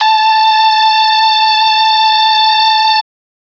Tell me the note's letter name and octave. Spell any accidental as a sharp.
A5